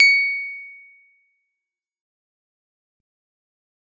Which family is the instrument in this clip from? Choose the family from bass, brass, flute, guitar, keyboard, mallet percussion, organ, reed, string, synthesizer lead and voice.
guitar